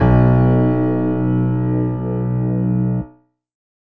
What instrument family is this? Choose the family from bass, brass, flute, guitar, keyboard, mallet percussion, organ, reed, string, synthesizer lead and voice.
keyboard